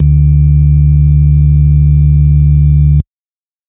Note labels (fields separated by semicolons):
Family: organ; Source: electronic; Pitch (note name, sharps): D2; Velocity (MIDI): 100